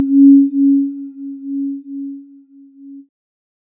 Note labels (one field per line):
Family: keyboard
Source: electronic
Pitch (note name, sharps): C#4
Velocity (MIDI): 75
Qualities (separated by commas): multiphonic